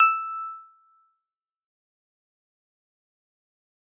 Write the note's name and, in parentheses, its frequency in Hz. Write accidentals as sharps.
E6 (1319 Hz)